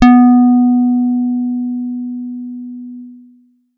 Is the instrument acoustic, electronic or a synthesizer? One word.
electronic